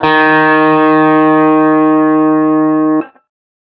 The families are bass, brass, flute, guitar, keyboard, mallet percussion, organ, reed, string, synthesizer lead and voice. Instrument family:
guitar